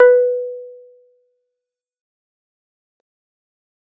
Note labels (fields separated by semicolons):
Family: keyboard; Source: electronic; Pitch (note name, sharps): B4; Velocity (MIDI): 50; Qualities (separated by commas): fast decay